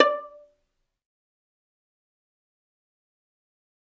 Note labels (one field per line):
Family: string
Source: acoustic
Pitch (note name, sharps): D5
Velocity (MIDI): 75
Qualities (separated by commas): fast decay, percussive, reverb